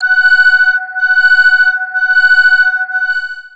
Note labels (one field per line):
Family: bass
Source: synthesizer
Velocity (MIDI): 25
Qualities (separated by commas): long release, multiphonic